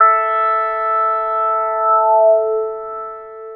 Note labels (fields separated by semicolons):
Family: synthesizer lead; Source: synthesizer; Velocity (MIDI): 75; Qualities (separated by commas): long release